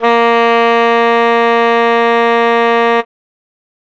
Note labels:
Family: reed; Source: acoustic; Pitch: A#3; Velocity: 100

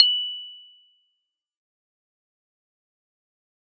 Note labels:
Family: keyboard; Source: electronic; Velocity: 50; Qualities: fast decay, percussive

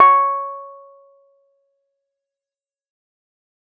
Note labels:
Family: keyboard; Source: electronic; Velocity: 50; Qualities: fast decay

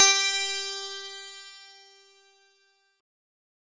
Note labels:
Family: synthesizer lead; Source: synthesizer; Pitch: G4; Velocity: 100; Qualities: bright, distorted

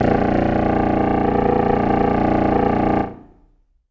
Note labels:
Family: reed; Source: acoustic; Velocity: 75; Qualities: distorted, reverb

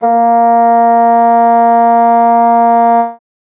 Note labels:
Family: reed; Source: acoustic; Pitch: A#3; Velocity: 50

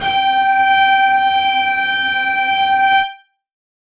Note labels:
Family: guitar; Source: electronic; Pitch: G5; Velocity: 50; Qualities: distorted

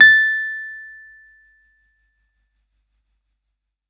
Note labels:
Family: keyboard; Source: electronic; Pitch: A6; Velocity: 100

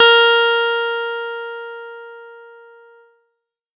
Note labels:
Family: keyboard; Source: electronic; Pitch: A#4; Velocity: 75

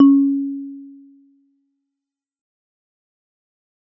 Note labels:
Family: mallet percussion; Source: acoustic; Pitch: C#4; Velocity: 50; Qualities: fast decay

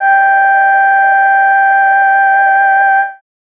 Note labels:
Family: voice; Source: synthesizer; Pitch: G5; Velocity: 75

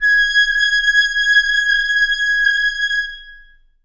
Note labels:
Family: reed; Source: acoustic; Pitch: G#6; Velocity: 100; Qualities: long release, reverb

